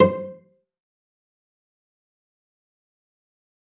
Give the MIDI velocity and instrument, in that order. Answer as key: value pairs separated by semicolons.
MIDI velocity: 100; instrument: acoustic string instrument